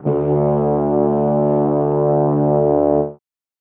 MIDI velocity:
50